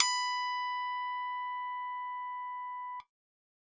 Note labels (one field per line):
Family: keyboard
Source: electronic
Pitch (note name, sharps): B5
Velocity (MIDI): 100